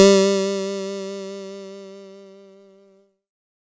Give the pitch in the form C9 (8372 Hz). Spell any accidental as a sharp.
G3 (196 Hz)